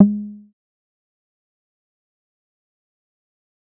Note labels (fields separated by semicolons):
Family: bass; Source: synthesizer; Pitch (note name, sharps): G#3; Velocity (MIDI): 75; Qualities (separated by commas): dark, fast decay, percussive